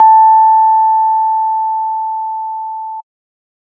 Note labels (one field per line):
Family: organ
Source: electronic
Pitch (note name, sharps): A5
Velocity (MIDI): 75